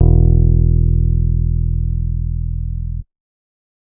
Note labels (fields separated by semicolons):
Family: bass; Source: synthesizer; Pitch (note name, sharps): E1; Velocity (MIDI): 127; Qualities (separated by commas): dark, reverb